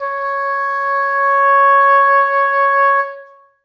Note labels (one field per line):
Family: reed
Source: acoustic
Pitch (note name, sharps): C#5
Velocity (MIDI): 25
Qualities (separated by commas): reverb